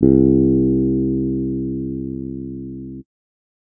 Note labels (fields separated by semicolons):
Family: keyboard; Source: electronic; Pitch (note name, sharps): C2; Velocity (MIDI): 50; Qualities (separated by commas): dark